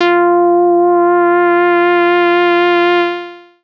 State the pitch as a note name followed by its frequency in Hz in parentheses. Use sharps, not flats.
F4 (349.2 Hz)